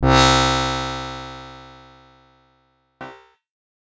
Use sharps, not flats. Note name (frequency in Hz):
C2 (65.41 Hz)